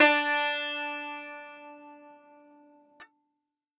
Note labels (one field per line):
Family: guitar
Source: acoustic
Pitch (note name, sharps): D4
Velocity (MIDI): 127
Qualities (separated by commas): bright, multiphonic, reverb